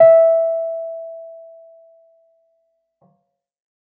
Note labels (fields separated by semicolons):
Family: keyboard; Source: electronic; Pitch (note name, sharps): E5; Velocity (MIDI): 100